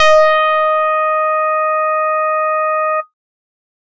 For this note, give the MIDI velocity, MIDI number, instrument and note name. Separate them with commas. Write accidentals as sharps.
100, 75, synthesizer bass, D#5